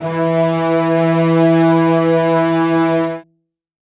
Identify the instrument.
acoustic string instrument